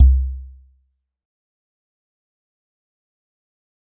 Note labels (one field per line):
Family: mallet percussion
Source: acoustic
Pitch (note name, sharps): C2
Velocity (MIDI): 25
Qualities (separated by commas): dark, fast decay, percussive